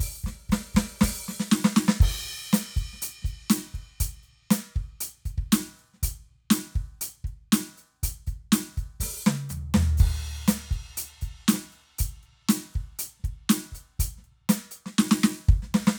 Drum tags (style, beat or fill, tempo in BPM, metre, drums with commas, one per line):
rock
beat
120 BPM
4/4
crash, closed hi-hat, open hi-hat, hi-hat pedal, snare, cross-stick, mid tom, floor tom, kick